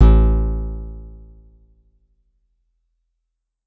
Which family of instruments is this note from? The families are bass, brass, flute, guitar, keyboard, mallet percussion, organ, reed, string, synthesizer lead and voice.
guitar